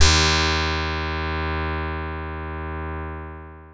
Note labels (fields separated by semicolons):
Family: guitar; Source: synthesizer; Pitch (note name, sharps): D#2; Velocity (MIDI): 25; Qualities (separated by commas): bright, long release